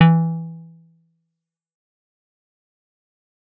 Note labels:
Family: bass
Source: synthesizer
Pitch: E3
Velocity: 127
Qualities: dark, fast decay, percussive

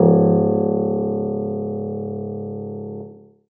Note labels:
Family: keyboard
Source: acoustic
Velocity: 25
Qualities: reverb

